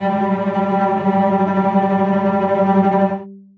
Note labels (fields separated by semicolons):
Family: string; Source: acoustic; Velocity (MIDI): 50; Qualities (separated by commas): long release, non-linear envelope, reverb